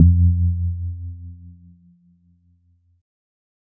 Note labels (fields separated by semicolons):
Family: keyboard; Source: electronic; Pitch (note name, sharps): F2; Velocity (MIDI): 25; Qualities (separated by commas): dark